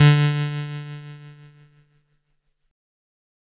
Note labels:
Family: keyboard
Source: electronic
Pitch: D3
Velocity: 100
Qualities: bright, distorted

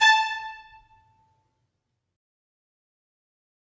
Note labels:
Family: string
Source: acoustic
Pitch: A5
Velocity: 127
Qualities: fast decay, percussive, reverb

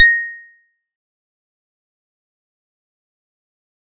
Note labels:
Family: mallet percussion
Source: acoustic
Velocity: 75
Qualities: fast decay, percussive

